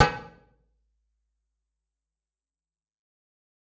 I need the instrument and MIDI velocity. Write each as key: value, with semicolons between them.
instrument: electronic guitar; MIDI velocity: 127